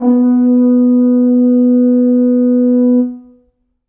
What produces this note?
acoustic brass instrument